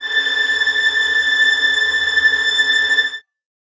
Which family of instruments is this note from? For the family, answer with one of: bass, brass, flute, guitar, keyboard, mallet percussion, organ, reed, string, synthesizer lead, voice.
string